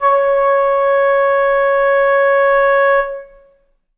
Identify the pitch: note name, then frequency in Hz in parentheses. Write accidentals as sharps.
C#5 (554.4 Hz)